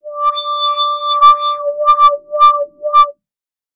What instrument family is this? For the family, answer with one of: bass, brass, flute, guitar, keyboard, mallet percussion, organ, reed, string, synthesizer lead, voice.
bass